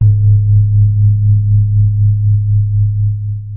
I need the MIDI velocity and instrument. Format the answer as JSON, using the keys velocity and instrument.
{"velocity": 100, "instrument": "electronic keyboard"}